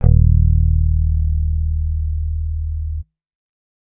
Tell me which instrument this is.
electronic bass